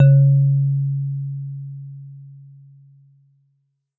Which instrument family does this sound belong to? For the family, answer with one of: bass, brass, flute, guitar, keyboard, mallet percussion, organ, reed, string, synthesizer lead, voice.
mallet percussion